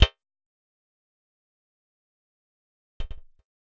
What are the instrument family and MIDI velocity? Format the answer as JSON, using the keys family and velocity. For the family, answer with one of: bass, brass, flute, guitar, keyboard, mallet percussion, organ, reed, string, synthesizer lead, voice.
{"family": "bass", "velocity": 25}